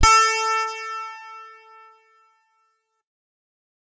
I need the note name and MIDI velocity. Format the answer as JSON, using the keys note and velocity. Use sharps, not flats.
{"note": "A4", "velocity": 127}